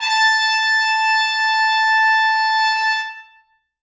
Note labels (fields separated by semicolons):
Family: brass; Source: acoustic; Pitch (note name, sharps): A5; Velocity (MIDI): 127; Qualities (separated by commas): bright, reverb